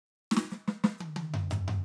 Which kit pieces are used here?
hi-hat pedal, snare, high tom and floor tom